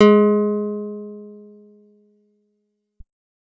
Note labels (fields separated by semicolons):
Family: guitar; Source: acoustic; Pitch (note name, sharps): G#3; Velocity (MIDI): 100